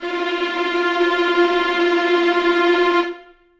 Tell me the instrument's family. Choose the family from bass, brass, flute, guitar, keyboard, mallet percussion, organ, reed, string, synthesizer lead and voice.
string